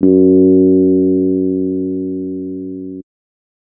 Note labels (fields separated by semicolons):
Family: keyboard; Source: electronic; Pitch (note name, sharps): F#2; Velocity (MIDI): 25